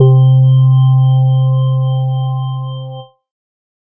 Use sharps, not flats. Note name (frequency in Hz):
C3 (130.8 Hz)